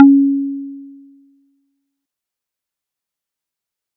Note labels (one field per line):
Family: mallet percussion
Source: acoustic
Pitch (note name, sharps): C#4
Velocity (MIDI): 25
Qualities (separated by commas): dark, fast decay